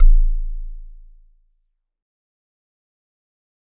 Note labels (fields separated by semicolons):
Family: mallet percussion; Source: acoustic; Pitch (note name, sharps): A0; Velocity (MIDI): 50; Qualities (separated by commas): dark, fast decay